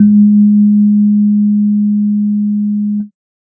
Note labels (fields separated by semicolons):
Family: keyboard; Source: electronic; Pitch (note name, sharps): G#3; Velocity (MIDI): 25; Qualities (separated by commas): dark